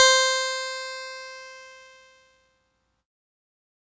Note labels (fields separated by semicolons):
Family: keyboard; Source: electronic; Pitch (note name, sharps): C5; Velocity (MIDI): 127; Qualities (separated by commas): bright, distorted